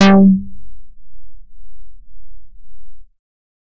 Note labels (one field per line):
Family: bass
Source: synthesizer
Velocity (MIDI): 127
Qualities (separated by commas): distorted